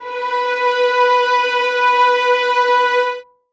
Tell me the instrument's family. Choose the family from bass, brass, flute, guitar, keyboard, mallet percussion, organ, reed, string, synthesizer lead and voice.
string